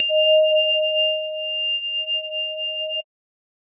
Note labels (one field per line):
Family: mallet percussion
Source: synthesizer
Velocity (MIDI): 100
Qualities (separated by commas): bright, multiphonic, non-linear envelope